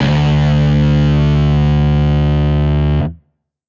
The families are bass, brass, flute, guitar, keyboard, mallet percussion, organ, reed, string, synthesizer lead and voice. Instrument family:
guitar